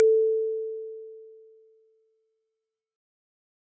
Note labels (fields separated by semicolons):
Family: mallet percussion; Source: acoustic; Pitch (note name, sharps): A4; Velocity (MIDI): 127; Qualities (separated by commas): bright, fast decay